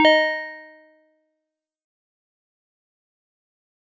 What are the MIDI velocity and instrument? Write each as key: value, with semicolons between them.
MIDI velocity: 127; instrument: acoustic mallet percussion instrument